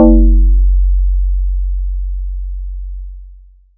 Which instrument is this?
electronic mallet percussion instrument